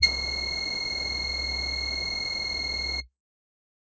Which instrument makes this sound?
synthesizer voice